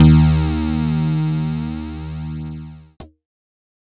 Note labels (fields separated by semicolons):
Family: keyboard; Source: electronic; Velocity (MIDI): 100; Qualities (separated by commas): distorted